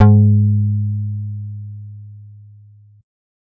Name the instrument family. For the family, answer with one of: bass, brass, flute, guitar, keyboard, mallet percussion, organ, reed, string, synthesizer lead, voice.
bass